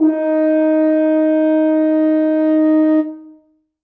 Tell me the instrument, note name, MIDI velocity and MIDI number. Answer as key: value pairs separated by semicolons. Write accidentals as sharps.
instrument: acoustic brass instrument; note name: D#4; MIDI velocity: 127; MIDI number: 63